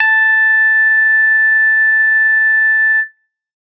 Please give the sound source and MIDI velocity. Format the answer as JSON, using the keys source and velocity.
{"source": "synthesizer", "velocity": 25}